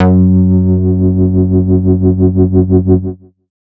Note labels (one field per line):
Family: bass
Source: synthesizer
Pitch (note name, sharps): F#2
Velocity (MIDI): 100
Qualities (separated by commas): distorted